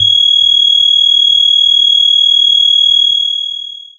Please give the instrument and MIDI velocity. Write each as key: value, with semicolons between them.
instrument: synthesizer bass; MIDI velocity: 50